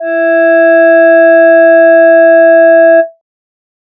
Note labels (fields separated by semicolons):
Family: voice; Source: synthesizer; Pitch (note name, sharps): E4; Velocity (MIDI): 25